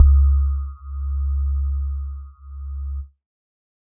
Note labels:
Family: synthesizer lead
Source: synthesizer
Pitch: C#2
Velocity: 50

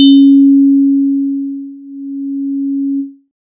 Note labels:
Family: synthesizer lead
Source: synthesizer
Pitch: C#4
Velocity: 100

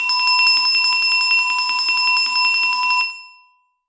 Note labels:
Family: mallet percussion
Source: acoustic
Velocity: 75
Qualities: reverb

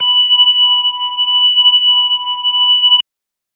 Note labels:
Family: organ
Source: electronic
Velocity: 75

